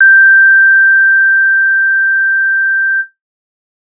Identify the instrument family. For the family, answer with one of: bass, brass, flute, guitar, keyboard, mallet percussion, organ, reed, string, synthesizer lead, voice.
guitar